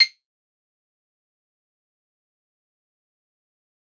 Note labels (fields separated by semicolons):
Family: guitar; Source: acoustic; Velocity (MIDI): 100; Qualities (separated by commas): bright, fast decay, percussive